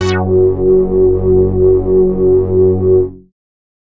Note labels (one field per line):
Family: bass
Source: synthesizer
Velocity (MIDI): 100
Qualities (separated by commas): distorted